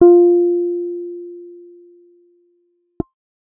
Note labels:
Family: bass; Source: synthesizer; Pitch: F4; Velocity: 25

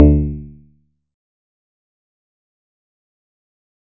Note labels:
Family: guitar; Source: acoustic; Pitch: D2; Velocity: 25; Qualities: dark, distorted, fast decay, percussive

